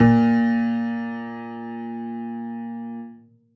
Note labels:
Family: keyboard; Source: acoustic; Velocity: 127; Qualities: reverb

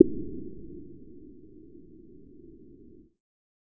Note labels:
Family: bass; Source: synthesizer; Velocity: 75

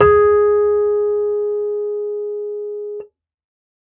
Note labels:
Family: keyboard; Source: electronic; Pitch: G#4; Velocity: 100

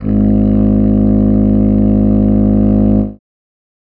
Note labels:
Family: reed; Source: acoustic; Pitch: G#1; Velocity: 50

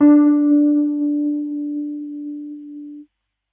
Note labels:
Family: keyboard; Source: electronic; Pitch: D4; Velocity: 75

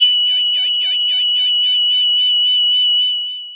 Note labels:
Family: voice; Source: synthesizer; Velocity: 75; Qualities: bright, distorted, long release

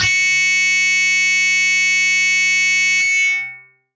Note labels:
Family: guitar; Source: electronic; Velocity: 75; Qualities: bright, distorted, long release

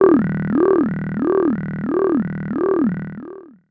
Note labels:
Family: voice; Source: synthesizer; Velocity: 100; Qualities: long release, non-linear envelope, tempo-synced

